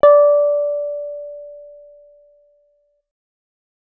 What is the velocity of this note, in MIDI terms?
25